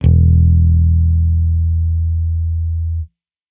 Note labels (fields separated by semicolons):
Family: bass; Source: electronic; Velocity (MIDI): 50